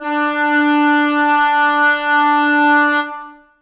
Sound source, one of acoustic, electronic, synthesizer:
acoustic